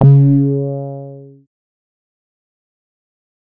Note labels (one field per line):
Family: bass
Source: synthesizer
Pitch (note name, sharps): C#3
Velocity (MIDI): 100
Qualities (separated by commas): distorted, fast decay